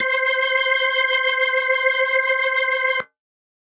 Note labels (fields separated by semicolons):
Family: organ; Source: electronic; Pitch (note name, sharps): C5; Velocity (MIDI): 50; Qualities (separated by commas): reverb